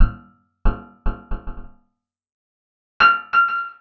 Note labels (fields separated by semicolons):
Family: guitar; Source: acoustic; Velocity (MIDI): 50; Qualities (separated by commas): percussive, reverb